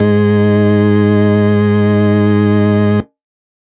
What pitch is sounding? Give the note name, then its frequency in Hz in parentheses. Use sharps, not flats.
G#2 (103.8 Hz)